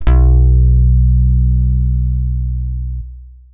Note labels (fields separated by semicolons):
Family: guitar; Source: electronic; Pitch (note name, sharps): B1; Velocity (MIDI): 127; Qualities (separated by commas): long release